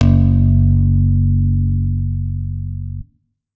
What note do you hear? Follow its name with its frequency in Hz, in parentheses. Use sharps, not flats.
F#1 (46.25 Hz)